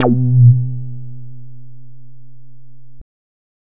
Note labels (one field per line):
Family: bass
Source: synthesizer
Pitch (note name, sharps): B2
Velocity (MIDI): 25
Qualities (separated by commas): distorted